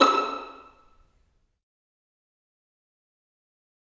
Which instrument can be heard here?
acoustic string instrument